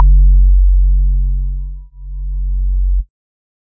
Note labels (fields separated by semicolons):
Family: organ; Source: electronic; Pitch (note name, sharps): F#1; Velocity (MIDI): 25; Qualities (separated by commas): dark